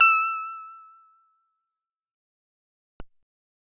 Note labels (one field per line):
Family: bass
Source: synthesizer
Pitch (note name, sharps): E6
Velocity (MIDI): 100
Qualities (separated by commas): fast decay